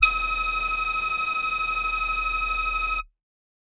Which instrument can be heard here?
synthesizer voice